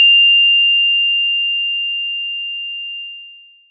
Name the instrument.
electronic mallet percussion instrument